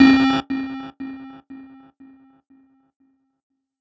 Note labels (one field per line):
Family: keyboard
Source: electronic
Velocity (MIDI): 25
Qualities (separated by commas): bright, distorted